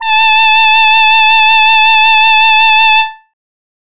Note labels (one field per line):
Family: voice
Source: synthesizer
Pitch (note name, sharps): A5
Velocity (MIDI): 127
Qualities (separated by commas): bright